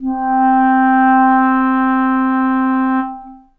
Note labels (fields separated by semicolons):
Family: reed; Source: acoustic; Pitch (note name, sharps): C4; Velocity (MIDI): 75; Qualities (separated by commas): dark, reverb